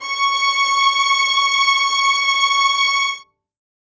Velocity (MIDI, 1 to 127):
100